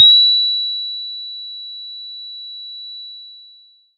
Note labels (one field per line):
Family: mallet percussion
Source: acoustic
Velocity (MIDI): 100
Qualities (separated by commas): bright, long release